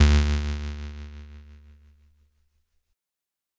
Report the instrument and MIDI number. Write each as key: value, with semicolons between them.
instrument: electronic keyboard; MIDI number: 38